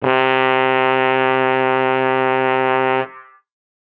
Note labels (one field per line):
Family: brass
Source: acoustic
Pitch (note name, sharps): C3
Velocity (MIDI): 100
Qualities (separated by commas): bright